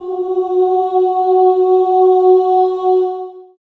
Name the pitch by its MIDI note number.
66